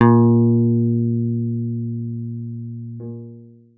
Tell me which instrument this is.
electronic guitar